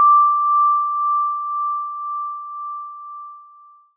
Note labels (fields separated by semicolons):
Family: mallet percussion; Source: acoustic; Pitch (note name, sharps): D6; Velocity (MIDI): 25; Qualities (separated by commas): bright, long release